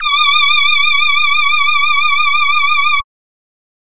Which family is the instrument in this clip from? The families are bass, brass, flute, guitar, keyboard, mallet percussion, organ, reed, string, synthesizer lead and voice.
voice